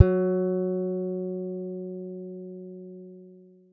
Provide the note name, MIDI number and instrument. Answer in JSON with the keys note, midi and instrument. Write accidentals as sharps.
{"note": "F#3", "midi": 54, "instrument": "acoustic guitar"}